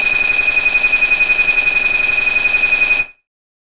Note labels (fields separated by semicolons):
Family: bass; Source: synthesizer; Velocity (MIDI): 100; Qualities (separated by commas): bright, distorted